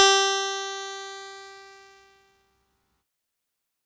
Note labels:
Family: keyboard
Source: electronic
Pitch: G4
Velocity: 25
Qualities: bright, distorted

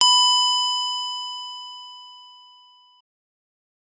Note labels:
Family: keyboard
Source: electronic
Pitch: B5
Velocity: 100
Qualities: distorted

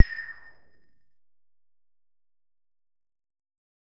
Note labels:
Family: bass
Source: synthesizer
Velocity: 50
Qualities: distorted, percussive

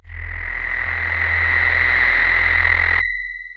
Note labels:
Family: voice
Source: synthesizer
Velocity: 25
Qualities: distorted, long release

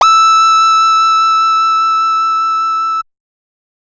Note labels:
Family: bass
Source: synthesizer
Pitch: E6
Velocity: 75

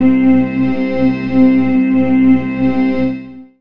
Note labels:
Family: organ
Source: electronic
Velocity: 50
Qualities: long release, reverb

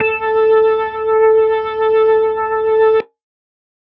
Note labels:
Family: organ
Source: electronic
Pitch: A4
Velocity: 75

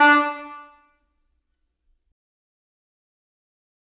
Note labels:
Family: reed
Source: acoustic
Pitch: D4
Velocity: 127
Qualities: fast decay, percussive, reverb

